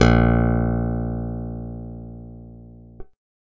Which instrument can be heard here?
electronic keyboard